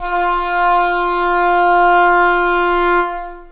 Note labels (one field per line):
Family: reed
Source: acoustic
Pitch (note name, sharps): F4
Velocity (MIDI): 25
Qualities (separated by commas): long release, reverb